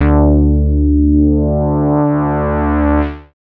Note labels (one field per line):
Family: bass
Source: synthesizer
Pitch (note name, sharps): D2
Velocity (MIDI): 75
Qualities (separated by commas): distorted, multiphonic